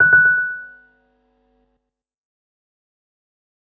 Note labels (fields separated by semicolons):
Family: keyboard; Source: electronic; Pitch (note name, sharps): F#6; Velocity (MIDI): 25; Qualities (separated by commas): fast decay, tempo-synced